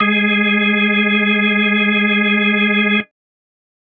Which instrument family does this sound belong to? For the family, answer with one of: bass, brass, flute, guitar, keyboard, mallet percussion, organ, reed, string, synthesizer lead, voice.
organ